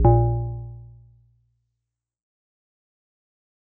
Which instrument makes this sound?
acoustic mallet percussion instrument